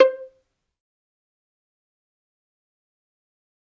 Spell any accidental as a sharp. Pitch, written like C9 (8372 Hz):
C5 (523.3 Hz)